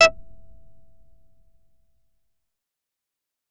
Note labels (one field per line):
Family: bass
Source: synthesizer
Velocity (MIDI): 50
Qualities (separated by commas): fast decay, percussive